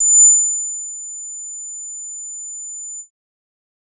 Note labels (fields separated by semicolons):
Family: bass; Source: synthesizer; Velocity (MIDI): 75; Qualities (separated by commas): bright, distorted